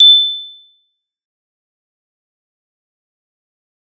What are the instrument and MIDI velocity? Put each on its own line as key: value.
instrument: acoustic mallet percussion instrument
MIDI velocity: 127